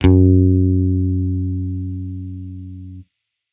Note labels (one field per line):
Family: bass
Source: electronic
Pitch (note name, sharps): F#2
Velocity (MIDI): 25